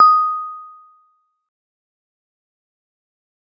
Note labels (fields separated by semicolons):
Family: mallet percussion; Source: acoustic; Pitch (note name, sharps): D#6; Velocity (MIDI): 25; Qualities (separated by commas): fast decay, percussive